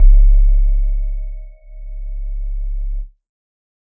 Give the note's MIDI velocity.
25